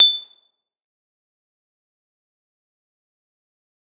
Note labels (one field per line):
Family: mallet percussion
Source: acoustic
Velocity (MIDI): 75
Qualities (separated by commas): bright, fast decay, percussive, reverb